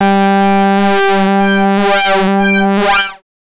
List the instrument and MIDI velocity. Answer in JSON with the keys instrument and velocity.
{"instrument": "synthesizer bass", "velocity": 25}